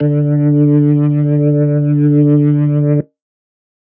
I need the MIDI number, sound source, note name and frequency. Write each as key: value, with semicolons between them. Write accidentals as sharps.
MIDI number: 50; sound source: electronic; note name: D3; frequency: 146.8 Hz